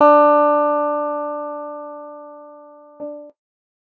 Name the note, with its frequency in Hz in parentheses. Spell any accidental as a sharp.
D4 (293.7 Hz)